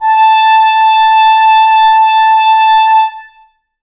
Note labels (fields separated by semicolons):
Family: reed; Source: acoustic; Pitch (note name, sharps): A5; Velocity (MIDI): 127; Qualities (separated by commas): long release, reverb